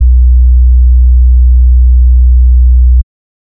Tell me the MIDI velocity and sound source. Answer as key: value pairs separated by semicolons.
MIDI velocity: 75; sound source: synthesizer